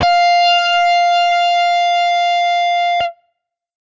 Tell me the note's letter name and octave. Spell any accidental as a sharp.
F5